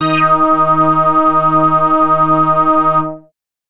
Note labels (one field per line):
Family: bass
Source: synthesizer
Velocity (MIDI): 100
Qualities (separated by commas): distorted